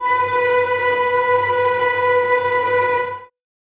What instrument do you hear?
acoustic string instrument